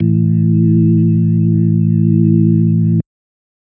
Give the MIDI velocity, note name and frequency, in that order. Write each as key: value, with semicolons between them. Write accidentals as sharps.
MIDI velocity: 75; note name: A1; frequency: 55 Hz